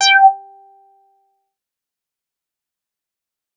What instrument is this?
synthesizer bass